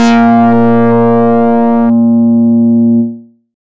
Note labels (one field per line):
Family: bass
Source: synthesizer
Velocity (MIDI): 100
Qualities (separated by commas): bright, distorted